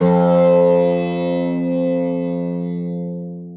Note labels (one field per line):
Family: guitar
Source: acoustic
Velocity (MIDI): 50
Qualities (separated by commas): long release, multiphonic, reverb